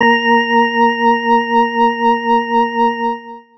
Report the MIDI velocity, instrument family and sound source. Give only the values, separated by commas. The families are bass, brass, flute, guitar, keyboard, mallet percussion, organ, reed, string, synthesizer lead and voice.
25, organ, electronic